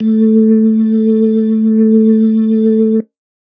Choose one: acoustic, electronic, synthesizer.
electronic